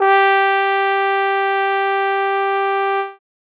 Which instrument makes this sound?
acoustic brass instrument